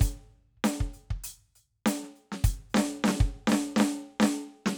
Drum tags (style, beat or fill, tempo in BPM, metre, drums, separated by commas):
Latin funk, beat, 100 BPM, 4/4, closed hi-hat, open hi-hat, hi-hat pedal, snare, kick